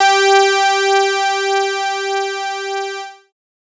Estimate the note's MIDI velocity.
127